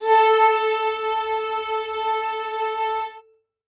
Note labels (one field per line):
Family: string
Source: acoustic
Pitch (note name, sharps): A4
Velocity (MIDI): 127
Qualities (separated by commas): reverb